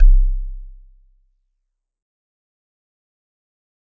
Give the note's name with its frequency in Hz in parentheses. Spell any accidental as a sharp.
C1 (32.7 Hz)